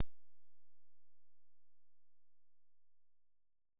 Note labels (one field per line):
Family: guitar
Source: synthesizer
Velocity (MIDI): 127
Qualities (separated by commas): bright, percussive